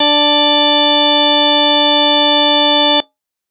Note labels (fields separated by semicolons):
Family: organ; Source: electronic; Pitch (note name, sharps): D4; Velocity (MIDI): 100